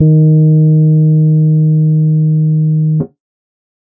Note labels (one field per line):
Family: keyboard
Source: electronic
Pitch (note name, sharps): D#3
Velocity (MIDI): 50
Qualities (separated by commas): dark